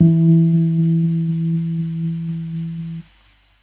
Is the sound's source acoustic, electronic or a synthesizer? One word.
electronic